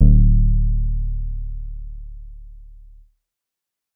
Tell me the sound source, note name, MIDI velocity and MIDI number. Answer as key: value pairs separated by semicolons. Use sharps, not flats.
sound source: synthesizer; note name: D1; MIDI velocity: 25; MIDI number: 26